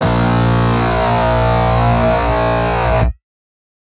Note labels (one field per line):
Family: guitar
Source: synthesizer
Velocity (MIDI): 25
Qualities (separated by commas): bright, distorted